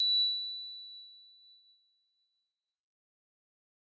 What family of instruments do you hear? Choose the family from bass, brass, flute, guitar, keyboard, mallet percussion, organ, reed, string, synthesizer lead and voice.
keyboard